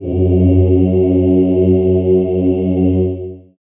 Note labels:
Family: voice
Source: acoustic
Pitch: F#2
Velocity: 50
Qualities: dark, long release, reverb

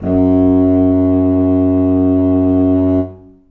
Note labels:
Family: reed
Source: acoustic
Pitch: F#2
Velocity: 25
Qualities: reverb

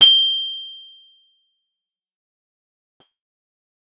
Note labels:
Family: guitar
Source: acoustic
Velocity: 25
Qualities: bright, distorted, fast decay

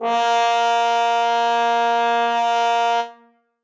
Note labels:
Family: brass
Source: acoustic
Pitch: A#3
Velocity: 127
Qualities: reverb

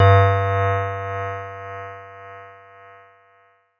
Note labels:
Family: keyboard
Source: electronic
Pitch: G2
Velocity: 100

